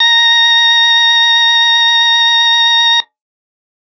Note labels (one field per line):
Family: organ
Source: electronic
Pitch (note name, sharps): A#5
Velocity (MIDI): 75